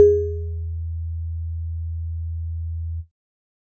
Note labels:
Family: keyboard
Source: electronic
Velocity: 100

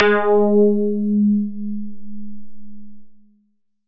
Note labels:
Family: synthesizer lead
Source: synthesizer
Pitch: G#3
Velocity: 75

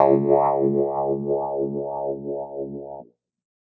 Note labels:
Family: keyboard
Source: electronic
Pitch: C#2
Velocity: 25

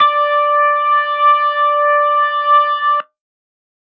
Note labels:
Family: organ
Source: electronic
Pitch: D5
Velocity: 50

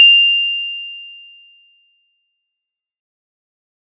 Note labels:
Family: keyboard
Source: electronic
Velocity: 100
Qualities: bright, distorted, fast decay

